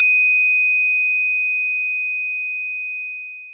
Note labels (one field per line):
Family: mallet percussion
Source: acoustic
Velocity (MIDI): 75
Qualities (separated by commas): bright, distorted, long release